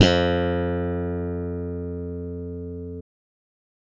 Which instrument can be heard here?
electronic bass